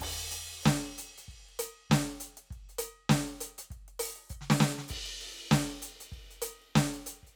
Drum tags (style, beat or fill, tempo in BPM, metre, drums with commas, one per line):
soul
beat
98 BPM
4/4
crash, ride, closed hi-hat, open hi-hat, hi-hat pedal, snare, kick